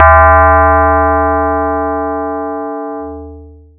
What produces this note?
acoustic mallet percussion instrument